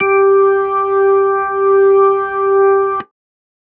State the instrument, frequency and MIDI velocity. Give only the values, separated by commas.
electronic organ, 392 Hz, 75